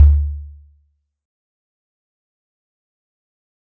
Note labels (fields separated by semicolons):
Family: mallet percussion; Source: acoustic; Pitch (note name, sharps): D2; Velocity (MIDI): 50; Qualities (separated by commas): fast decay, percussive